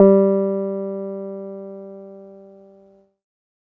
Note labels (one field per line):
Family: keyboard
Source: electronic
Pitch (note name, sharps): G3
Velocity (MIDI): 75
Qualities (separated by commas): dark